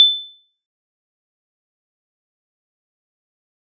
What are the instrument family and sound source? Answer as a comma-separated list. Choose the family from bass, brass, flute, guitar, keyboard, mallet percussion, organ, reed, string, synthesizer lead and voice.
mallet percussion, acoustic